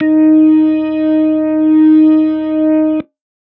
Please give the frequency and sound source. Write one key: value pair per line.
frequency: 311.1 Hz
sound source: electronic